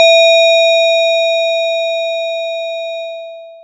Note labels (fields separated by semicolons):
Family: mallet percussion; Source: acoustic; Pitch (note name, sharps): E5; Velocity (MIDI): 25; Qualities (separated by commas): distorted, long release